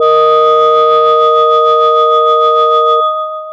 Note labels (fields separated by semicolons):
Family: mallet percussion; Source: electronic; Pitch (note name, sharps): D#3; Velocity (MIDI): 100; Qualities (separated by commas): long release